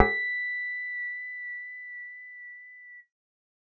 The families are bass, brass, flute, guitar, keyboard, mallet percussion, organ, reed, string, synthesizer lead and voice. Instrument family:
bass